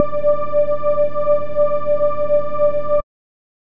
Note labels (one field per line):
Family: bass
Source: synthesizer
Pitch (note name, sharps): D5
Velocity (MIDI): 25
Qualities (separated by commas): dark